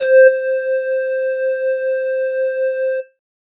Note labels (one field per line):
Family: flute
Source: synthesizer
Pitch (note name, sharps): C5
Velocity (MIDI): 25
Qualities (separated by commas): distorted